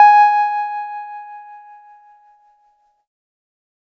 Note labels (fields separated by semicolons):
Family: keyboard; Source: electronic; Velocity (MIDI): 50